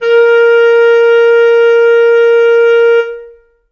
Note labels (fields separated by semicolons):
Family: reed; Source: acoustic; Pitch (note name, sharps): A#4; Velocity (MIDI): 100; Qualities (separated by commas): reverb